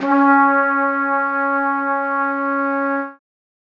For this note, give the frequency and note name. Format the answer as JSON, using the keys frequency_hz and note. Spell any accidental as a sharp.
{"frequency_hz": 277.2, "note": "C#4"}